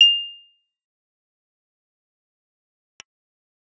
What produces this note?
synthesizer bass